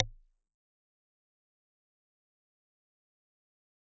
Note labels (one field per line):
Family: mallet percussion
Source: acoustic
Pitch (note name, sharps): A0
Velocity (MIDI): 100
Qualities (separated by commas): fast decay, percussive